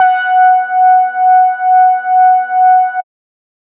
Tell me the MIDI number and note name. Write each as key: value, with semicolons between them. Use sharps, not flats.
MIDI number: 78; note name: F#5